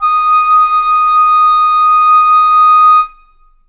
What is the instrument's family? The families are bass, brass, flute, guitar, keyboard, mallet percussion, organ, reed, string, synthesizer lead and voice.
flute